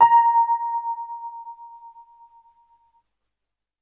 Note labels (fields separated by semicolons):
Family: keyboard; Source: electronic; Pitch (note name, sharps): A#5; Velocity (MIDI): 75